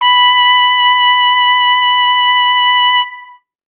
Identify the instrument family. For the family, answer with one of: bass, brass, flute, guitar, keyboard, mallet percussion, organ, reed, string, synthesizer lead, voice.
brass